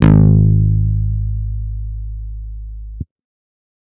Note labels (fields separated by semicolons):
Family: guitar; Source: electronic; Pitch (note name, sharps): G#1; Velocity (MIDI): 25; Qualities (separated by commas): distorted